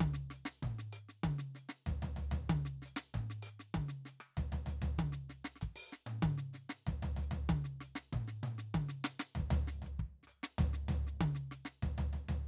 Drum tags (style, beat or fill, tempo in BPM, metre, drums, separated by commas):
samba-reggae, beat, 96 BPM, 4/4, closed hi-hat, hi-hat pedal, snare, cross-stick, high tom, mid tom, floor tom, kick